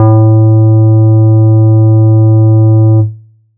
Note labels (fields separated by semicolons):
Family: bass; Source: synthesizer; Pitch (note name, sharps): A2; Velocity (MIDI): 100